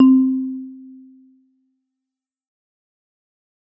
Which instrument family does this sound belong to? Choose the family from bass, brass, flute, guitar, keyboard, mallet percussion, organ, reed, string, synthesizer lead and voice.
mallet percussion